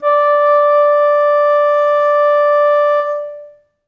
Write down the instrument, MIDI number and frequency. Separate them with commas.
acoustic flute, 74, 587.3 Hz